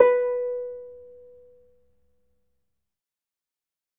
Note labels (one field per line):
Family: guitar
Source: acoustic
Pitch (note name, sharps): B4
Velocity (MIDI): 25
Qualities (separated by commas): reverb